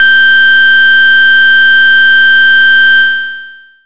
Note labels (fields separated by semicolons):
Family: bass; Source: synthesizer; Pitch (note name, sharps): G6; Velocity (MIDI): 75; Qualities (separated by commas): bright, distorted, long release